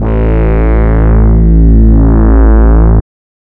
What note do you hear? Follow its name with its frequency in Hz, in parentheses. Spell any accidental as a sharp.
A1 (55 Hz)